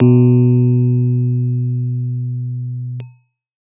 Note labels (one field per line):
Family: keyboard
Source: electronic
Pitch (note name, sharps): B2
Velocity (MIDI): 25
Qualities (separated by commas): dark